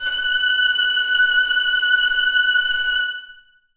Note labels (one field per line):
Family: string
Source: acoustic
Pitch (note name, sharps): F#6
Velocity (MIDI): 100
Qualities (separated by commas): bright, reverb